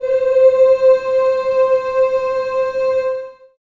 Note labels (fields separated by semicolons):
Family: voice; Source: acoustic; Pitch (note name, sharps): C5; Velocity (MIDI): 75; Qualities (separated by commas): long release, reverb